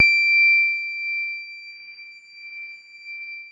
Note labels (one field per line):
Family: keyboard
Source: electronic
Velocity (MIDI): 127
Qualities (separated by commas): long release